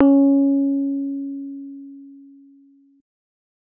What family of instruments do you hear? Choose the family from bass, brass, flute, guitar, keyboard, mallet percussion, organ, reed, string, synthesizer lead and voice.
keyboard